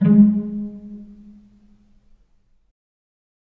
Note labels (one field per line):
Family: string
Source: acoustic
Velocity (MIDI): 50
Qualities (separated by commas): dark, reverb